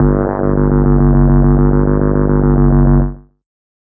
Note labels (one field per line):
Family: bass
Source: synthesizer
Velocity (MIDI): 25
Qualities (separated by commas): distorted, tempo-synced